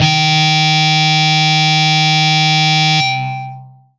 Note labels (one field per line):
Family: guitar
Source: electronic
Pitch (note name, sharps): D#3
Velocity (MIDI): 50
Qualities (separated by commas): bright, distorted, long release